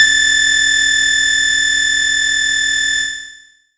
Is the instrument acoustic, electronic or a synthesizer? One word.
synthesizer